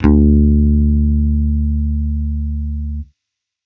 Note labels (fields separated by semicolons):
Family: bass; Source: electronic; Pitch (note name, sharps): D2; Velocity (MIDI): 50; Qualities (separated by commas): distorted